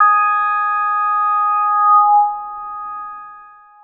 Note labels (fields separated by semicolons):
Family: synthesizer lead; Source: synthesizer; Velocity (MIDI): 25; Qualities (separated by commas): long release